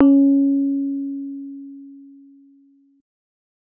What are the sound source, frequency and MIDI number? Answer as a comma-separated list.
electronic, 277.2 Hz, 61